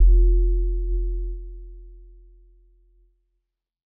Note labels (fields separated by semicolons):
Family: keyboard; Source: electronic; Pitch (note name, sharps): F1; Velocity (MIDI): 50; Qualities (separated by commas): dark